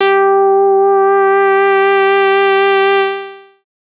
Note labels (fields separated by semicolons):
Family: bass; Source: synthesizer; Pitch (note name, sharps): G4; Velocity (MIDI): 100; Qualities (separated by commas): distorted, long release